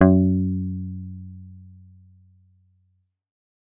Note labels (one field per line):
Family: guitar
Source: electronic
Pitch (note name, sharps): F#2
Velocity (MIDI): 25